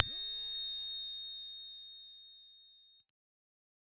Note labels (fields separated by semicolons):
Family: bass; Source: synthesizer; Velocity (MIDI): 25; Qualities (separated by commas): bright, distorted, multiphonic